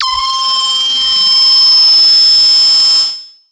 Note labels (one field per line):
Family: synthesizer lead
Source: synthesizer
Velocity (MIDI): 100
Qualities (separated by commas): bright, distorted, multiphonic, non-linear envelope